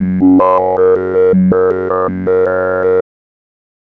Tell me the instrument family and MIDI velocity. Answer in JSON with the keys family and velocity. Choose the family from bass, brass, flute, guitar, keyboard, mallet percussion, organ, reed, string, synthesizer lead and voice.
{"family": "bass", "velocity": 75}